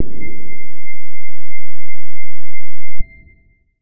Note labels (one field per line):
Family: guitar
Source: electronic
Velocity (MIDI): 75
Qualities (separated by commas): dark, distorted